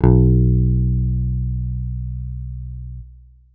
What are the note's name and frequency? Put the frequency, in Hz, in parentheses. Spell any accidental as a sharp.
B1 (61.74 Hz)